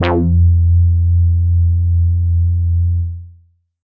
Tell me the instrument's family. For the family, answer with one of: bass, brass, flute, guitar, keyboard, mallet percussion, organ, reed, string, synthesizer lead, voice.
bass